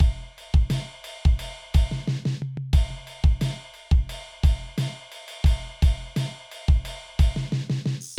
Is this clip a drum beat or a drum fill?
beat